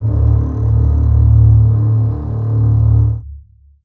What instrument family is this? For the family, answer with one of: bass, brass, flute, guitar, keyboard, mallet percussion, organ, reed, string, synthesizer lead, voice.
string